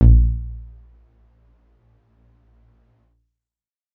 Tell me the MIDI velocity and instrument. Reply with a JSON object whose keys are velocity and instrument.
{"velocity": 100, "instrument": "electronic keyboard"}